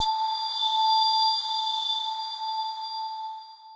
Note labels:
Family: mallet percussion; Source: electronic; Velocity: 127; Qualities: bright, long release, non-linear envelope

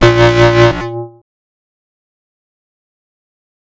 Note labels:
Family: bass; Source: synthesizer; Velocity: 100; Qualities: distorted, fast decay, multiphonic

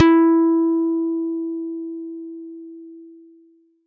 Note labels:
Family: guitar; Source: electronic; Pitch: E4; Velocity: 50

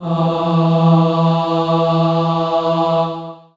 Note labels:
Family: voice; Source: acoustic; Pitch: E3; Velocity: 100; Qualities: reverb

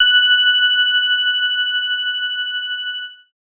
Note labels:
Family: bass; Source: synthesizer; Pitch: F#6; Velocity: 75

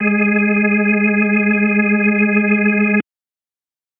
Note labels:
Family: organ; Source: electronic; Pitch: G#3; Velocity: 75

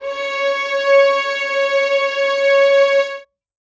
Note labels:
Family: string; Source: acoustic; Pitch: C#5; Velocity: 50; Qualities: reverb

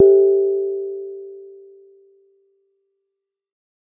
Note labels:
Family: mallet percussion; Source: acoustic; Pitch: G4; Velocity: 50; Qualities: reverb

